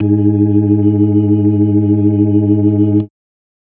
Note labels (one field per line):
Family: organ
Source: electronic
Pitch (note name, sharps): G#2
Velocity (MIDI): 100